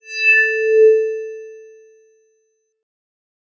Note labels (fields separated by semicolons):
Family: mallet percussion; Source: electronic; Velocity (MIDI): 75; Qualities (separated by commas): bright